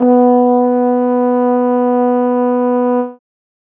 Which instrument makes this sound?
acoustic brass instrument